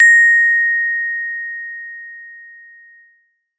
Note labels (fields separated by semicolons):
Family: mallet percussion; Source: acoustic; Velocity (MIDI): 127